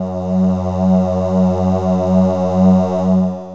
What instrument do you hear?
synthesizer voice